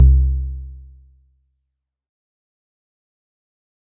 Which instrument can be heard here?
synthesizer guitar